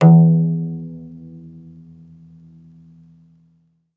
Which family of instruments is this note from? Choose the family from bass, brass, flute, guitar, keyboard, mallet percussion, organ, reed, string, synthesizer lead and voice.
guitar